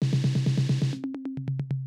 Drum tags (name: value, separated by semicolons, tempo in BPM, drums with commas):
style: punk; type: fill; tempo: 128 BPM; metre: 4/4; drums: snare, high tom, floor tom